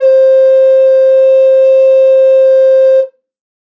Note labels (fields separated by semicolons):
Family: flute; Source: acoustic; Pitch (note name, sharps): C5; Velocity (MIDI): 127